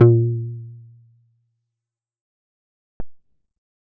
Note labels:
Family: bass; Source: synthesizer; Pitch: A#2; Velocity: 100; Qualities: fast decay

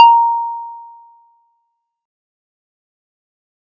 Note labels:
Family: mallet percussion; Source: acoustic; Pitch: A#5; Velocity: 50; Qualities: fast decay

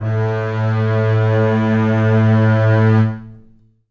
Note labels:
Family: string; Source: acoustic; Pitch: A2; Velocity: 75; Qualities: long release, reverb

